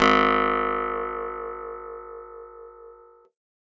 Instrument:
acoustic guitar